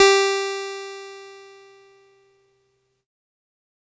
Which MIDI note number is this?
67